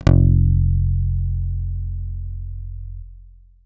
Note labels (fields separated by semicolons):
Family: guitar; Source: electronic; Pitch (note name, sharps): F1; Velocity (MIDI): 100